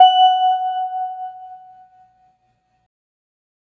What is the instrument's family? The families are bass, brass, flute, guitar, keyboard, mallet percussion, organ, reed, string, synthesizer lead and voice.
organ